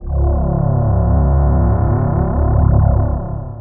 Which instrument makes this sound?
synthesizer voice